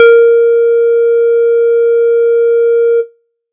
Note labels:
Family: bass; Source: synthesizer; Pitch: A#4; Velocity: 127

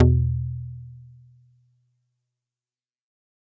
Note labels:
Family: mallet percussion; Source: acoustic; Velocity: 100; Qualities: fast decay, multiphonic

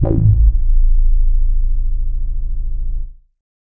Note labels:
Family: bass; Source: synthesizer; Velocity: 50; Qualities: distorted, non-linear envelope

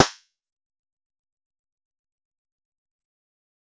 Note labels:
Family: guitar; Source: synthesizer; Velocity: 127; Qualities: fast decay, percussive

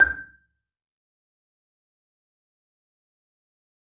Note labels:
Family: mallet percussion; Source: acoustic; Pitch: G6; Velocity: 50; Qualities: fast decay, percussive, reverb

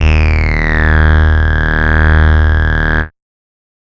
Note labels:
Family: bass; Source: synthesizer; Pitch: D#1; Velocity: 75; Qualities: bright, distorted, multiphonic

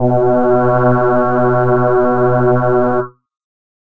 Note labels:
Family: voice; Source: synthesizer; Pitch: B2; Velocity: 100; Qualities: multiphonic

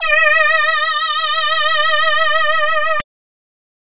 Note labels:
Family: voice; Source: synthesizer; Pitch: D#5; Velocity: 127

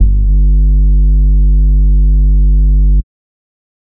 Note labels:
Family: bass; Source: synthesizer; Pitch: G1; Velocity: 25; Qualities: dark, distorted, tempo-synced

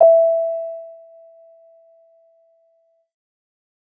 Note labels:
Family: keyboard; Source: electronic; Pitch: E5; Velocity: 100; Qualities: dark

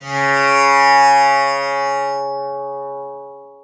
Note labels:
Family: guitar; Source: acoustic; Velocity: 100; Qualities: bright, long release, reverb

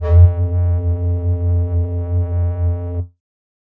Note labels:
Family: flute; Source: synthesizer; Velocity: 25; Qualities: distorted

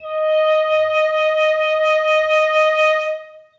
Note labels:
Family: flute; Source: acoustic; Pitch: D#5; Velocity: 25; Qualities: reverb

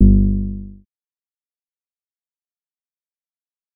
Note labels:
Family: synthesizer lead; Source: synthesizer; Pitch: G1; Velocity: 25; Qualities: fast decay

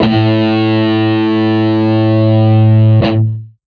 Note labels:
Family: guitar; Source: electronic; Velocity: 50; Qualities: distorted, long release

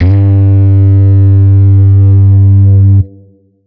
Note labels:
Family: guitar; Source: electronic; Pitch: G2; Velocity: 127; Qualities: distorted

